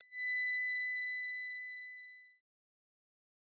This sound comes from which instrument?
synthesizer bass